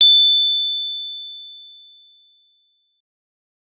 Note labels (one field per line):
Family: keyboard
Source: electronic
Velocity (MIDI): 127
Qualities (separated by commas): bright